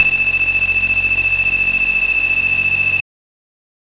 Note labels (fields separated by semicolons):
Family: bass; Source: synthesizer; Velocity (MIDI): 75; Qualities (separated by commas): bright, distorted